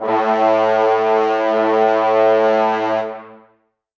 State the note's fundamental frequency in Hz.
110 Hz